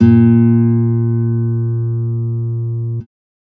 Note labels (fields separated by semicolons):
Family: guitar; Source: electronic; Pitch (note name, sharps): A#2; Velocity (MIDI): 75